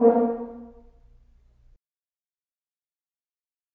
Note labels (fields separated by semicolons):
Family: brass; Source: acoustic; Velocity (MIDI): 50; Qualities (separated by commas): dark, fast decay, percussive, reverb